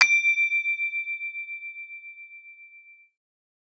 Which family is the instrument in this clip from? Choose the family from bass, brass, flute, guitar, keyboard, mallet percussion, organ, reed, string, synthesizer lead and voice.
mallet percussion